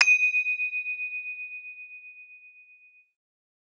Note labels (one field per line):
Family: mallet percussion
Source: acoustic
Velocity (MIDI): 127